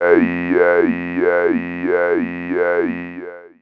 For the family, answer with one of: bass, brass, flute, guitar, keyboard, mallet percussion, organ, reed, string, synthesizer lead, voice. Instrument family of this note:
voice